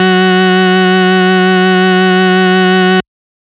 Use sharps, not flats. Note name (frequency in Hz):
F#3 (185 Hz)